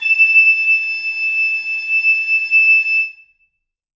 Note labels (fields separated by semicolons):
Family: reed; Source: acoustic; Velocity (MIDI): 127; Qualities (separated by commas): bright, reverb